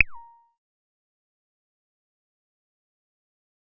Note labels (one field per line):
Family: bass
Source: synthesizer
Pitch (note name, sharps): A#5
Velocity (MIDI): 25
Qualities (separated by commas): fast decay, percussive